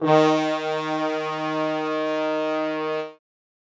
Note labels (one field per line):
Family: brass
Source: acoustic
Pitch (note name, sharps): D#3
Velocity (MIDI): 127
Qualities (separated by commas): reverb